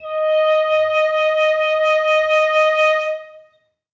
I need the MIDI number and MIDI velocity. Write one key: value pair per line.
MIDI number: 75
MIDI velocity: 50